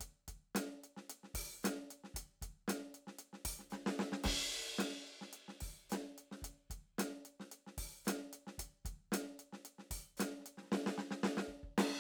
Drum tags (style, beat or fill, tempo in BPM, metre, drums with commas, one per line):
funk
beat
112 BPM
4/4
crash, ride, closed hi-hat, open hi-hat, hi-hat pedal, snare, kick